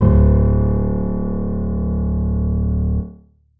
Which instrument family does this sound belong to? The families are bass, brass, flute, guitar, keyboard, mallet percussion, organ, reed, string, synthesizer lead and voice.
keyboard